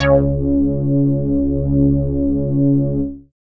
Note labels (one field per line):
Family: bass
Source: synthesizer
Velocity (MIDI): 50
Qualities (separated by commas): distorted